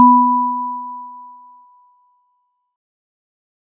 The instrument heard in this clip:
acoustic mallet percussion instrument